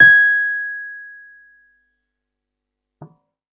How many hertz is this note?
1661 Hz